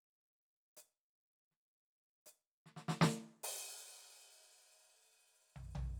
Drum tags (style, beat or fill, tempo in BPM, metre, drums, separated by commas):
country, fill, 78 BPM, 4/4, open hi-hat, hi-hat pedal, snare, floor tom